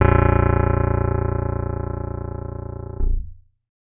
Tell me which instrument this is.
electronic guitar